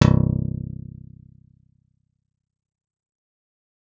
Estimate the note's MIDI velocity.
25